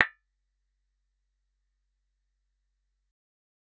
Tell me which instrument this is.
synthesizer bass